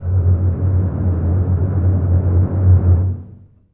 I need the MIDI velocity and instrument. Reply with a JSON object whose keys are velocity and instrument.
{"velocity": 50, "instrument": "acoustic string instrument"}